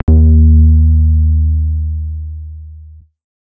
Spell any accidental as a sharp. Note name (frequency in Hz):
D#2 (77.78 Hz)